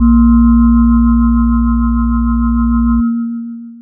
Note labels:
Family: mallet percussion; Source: electronic; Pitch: A#1; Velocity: 25; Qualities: long release

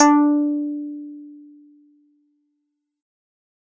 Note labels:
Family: keyboard; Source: electronic; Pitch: D4; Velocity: 75; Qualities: distorted

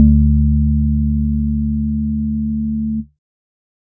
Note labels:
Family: organ; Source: electronic; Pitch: D2; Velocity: 25; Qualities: dark

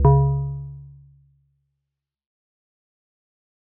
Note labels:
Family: mallet percussion; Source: acoustic; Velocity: 75; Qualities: dark, fast decay, multiphonic

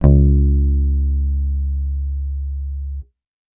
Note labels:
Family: bass; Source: electronic; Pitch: C#2; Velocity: 100

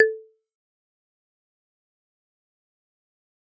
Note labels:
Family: mallet percussion; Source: acoustic; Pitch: A4; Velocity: 75; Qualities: fast decay, percussive

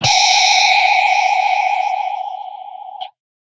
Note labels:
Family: guitar; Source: electronic; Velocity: 50; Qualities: bright, distorted

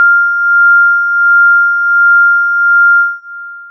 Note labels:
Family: synthesizer lead; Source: synthesizer; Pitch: F6; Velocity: 25; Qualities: long release

